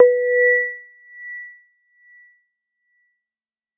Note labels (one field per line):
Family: mallet percussion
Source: electronic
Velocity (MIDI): 127